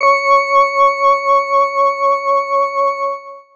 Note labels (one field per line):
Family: organ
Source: electronic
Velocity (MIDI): 100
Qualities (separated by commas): distorted, long release